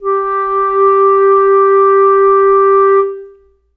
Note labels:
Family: reed; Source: acoustic; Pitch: G4; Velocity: 75; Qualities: reverb

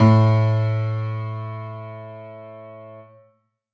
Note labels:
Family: keyboard; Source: acoustic; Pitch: A2; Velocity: 127; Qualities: bright

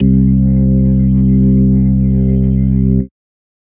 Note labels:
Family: organ; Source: electronic; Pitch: C2; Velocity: 50; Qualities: dark, distorted

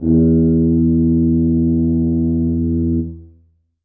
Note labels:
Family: brass; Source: acoustic; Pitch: E2; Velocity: 75; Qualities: dark, reverb

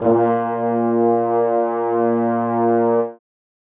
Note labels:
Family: brass; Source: acoustic; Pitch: A#2; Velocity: 75; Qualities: reverb

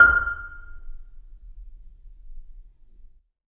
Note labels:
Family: mallet percussion; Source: acoustic; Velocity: 50; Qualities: reverb

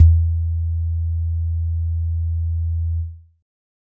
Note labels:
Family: keyboard; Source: electronic; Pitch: E2; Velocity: 75; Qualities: dark

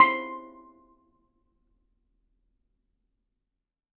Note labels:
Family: mallet percussion; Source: acoustic; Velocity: 100; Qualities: percussive, reverb

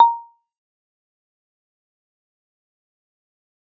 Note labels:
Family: mallet percussion; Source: acoustic; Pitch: A#5; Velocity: 25; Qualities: dark, fast decay, percussive, reverb

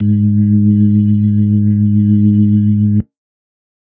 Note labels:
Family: organ; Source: electronic; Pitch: G#2; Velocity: 100

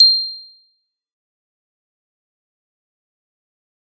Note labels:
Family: mallet percussion; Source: acoustic; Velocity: 25; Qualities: bright, fast decay, percussive

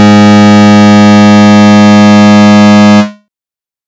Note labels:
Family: bass; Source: synthesizer; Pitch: G#2; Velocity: 25; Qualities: bright, distorted

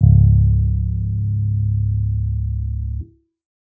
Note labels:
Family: bass; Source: electronic; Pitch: C#1; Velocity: 25

